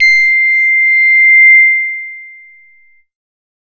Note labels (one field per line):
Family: bass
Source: synthesizer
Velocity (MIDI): 75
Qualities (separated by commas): distorted